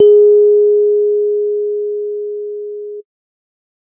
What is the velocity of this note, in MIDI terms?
100